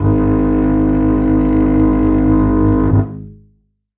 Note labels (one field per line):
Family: string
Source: acoustic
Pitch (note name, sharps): G#1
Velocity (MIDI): 100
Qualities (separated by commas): reverb